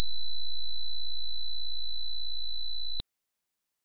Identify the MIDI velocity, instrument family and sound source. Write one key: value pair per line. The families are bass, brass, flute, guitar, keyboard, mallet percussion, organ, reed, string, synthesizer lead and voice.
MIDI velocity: 127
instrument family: organ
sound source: electronic